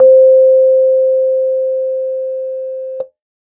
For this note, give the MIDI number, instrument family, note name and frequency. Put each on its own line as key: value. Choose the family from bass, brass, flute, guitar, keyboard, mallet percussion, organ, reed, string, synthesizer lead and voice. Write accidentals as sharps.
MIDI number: 72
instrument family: keyboard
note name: C5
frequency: 523.3 Hz